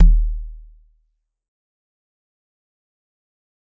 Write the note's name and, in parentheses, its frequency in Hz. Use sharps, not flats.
D#1 (38.89 Hz)